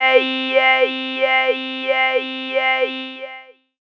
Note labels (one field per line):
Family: voice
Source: synthesizer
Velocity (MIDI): 25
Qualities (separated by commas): long release, non-linear envelope, tempo-synced